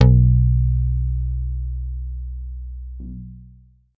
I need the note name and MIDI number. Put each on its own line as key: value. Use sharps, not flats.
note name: B1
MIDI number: 35